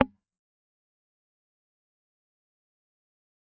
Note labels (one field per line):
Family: guitar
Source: electronic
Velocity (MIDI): 25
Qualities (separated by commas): fast decay, percussive